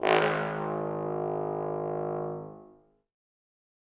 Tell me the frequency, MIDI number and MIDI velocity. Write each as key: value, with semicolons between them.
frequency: 51.91 Hz; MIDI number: 32; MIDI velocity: 127